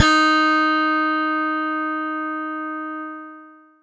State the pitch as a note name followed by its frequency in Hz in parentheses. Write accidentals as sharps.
D#4 (311.1 Hz)